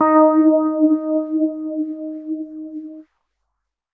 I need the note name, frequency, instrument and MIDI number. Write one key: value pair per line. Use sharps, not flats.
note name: D#4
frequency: 311.1 Hz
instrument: electronic keyboard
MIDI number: 63